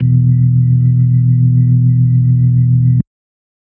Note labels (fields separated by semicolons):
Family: organ; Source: electronic; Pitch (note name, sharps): E1; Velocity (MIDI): 100; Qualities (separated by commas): dark